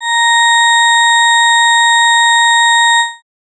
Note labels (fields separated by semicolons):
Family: organ; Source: electronic; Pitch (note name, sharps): A#5; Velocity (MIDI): 25